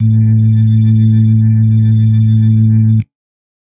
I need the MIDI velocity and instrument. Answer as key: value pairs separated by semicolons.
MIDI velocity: 127; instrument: electronic organ